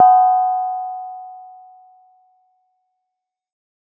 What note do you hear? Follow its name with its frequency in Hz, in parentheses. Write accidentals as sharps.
F#5 (740 Hz)